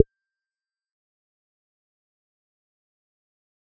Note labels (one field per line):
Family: bass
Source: synthesizer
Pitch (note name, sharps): G6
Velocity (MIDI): 25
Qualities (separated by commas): fast decay, percussive